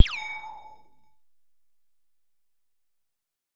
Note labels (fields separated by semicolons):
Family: bass; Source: synthesizer; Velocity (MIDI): 127; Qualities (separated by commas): distorted, percussive